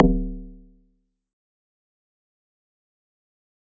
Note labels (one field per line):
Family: mallet percussion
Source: acoustic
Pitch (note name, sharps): D1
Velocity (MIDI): 50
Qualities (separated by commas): fast decay, percussive